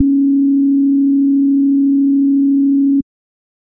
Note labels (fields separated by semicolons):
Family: bass; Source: synthesizer; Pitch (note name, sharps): C#4; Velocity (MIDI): 75; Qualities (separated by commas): dark